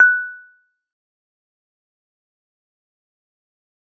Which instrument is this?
acoustic mallet percussion instrument